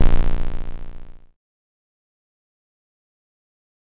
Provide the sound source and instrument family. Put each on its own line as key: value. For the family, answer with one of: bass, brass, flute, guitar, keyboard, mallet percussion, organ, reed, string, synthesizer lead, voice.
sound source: synthesizer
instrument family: bass